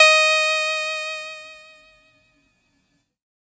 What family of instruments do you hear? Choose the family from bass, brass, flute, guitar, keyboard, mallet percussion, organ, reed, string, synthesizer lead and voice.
keyboard